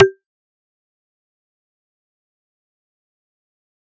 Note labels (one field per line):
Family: mallet percussion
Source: acoustic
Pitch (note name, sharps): G4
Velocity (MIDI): 100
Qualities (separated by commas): fast decay, percussive